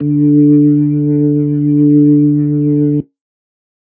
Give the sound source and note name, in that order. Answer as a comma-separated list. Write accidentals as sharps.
electronic, D3